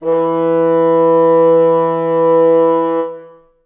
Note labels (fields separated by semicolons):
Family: reed; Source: acoustic; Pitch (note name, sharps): E3; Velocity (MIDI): 127; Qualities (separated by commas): reverb